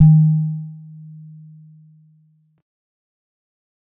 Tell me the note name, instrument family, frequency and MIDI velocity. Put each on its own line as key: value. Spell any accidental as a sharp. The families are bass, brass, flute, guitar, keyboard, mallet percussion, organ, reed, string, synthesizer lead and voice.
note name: D#3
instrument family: mallet percussion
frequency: 155.6 Hz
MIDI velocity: 25